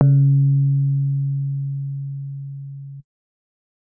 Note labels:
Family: keyboard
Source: electronic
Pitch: C#3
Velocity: 25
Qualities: dark

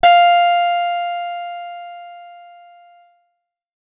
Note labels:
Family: guitar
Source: acoustic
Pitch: F5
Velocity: 50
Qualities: bright, distorted

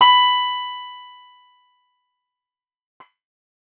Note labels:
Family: guitar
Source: acoustic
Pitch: B5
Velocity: 75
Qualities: bright, distorted, fast decay

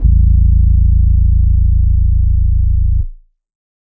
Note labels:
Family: keyboard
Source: electronic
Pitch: A0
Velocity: 50

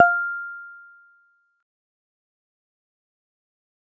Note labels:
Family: guitar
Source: synthesizer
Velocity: 25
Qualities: fast decay

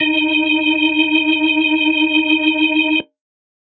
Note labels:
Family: organ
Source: electronic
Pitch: D#4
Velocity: 50

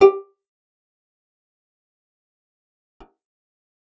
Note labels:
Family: guitar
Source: acoustic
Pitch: G4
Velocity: 127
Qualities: fast decay, percussive, reverb

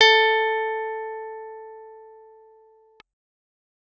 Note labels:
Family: keyboard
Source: electronic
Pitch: A4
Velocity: 100

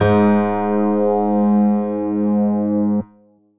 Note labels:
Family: keyboard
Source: electronic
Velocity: 100

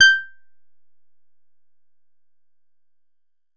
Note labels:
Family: guitar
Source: synthesizer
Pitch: G6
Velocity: 127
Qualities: percussive

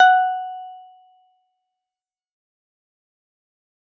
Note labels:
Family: keyboard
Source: electronic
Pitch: F#5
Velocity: 75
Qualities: fast decay

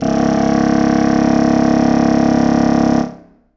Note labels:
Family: reed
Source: acoustic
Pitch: C#1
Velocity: 127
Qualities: distorted, reverb

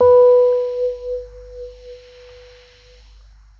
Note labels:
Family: keyboard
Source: electronic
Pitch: B4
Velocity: 25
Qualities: long release

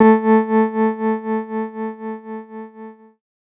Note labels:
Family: keyboard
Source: electronic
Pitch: A3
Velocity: 50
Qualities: dark

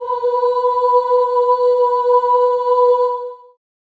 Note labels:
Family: voice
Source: acoustic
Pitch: B4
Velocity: 25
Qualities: long release, reverb

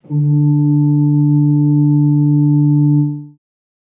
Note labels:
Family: organ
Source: acoustic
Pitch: D3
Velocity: 127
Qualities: reverb

